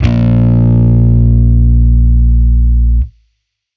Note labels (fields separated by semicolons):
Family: bass; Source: electronic; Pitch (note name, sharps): A#1; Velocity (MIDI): 127; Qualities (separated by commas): distorted